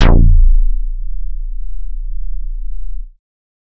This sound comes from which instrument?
synthesizer bass